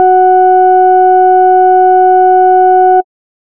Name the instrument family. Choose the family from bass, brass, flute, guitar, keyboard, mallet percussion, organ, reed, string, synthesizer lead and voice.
bass